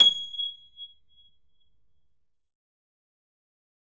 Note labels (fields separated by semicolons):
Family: keyboard; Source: electronic; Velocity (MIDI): 127; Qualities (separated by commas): bright, fast decay, reverb